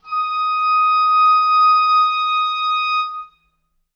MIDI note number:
87